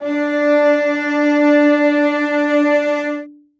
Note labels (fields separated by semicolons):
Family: string; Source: acoustic; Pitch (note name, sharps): D4; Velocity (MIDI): 50; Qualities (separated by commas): reverb